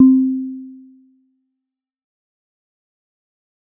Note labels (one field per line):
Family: mallet percussion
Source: acoustic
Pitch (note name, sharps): C4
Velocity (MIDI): 75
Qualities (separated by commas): dark, fast decay